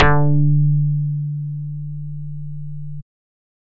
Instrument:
synthesizer bass